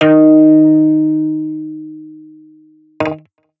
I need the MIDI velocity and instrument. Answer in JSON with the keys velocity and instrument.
{"velocity": 75, "instrument": "electronic guitar"}